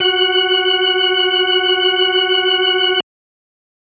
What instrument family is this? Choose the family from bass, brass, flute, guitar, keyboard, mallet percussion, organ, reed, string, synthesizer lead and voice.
organ